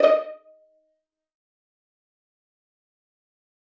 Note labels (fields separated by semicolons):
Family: string; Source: acoustic; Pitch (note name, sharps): D#5; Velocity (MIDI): 75; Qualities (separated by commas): fast decay, percussive, reverb